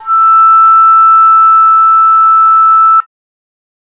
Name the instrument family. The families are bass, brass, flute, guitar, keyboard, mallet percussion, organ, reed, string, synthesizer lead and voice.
flute